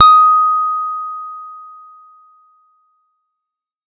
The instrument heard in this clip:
electronic guitar